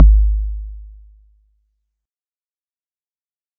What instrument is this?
acoustic mallet percussion instrument